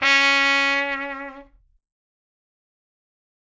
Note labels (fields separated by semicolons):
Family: brass; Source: acoustic; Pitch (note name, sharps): C#4; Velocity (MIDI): 50; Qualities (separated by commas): bright, fast decay